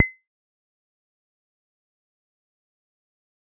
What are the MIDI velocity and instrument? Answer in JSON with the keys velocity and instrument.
{"velocity": 25, "instrument": "synthesizer bass"}